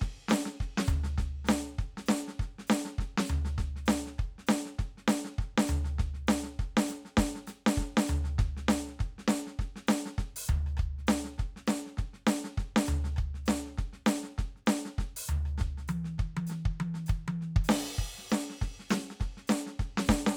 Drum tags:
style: rockabilly; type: beat; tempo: 200 BPM; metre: 4/4; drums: crash, open hi-hat, hi-hat pedal, snare, cross-stick, high tom, floor tom, kick

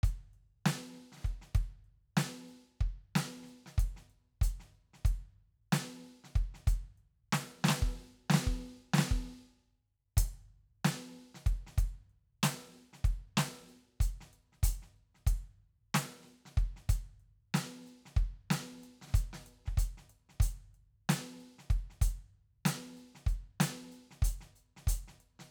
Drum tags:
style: hip-hop; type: beat; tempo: 94 BPM; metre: 4/4; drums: crash, closed hi-hat, snare, kick

